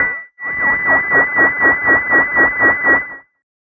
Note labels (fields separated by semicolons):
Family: bass; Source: synthesizer; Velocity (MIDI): 100; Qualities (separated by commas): tempo-synced